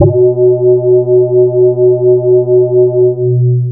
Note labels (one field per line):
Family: bass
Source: synthesizer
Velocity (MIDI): 50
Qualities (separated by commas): long release